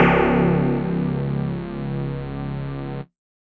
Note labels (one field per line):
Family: mallet percussion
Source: electronic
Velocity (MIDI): 75